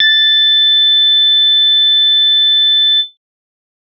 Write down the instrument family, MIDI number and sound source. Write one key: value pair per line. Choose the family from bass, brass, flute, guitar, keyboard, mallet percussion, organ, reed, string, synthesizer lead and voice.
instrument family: bass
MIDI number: 93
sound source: synthesizer